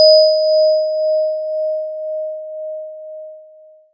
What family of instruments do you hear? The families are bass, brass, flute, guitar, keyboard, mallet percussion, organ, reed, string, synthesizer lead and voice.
mallet percussion